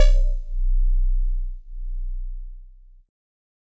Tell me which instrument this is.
electronic keyboard